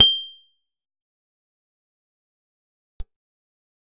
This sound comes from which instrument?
acoustic guitar